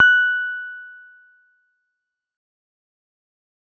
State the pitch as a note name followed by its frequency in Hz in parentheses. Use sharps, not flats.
F#6 (1480 Hz)